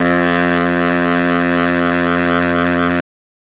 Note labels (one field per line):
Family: reed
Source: electronic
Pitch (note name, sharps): F2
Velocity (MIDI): 127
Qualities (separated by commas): bright, reverb